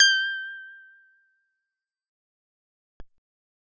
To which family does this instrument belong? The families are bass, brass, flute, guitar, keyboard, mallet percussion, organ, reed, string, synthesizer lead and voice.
bass